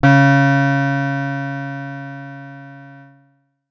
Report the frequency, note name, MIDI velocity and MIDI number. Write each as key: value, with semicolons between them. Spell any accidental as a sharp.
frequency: 138.6 Hz; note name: C#3; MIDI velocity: 50; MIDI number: 49